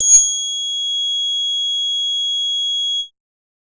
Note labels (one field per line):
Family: bass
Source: synthesizer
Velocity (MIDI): 75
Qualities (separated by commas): multiphonic